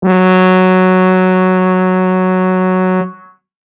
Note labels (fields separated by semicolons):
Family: brass; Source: acoustic; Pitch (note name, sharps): F#3; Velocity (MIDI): 127